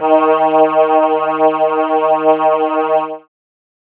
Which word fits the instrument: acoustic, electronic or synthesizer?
synthesizer